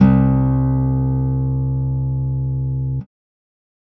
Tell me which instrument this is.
electronic guitar